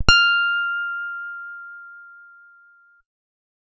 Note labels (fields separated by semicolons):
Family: guitar; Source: electronic; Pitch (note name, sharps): F6; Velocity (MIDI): 127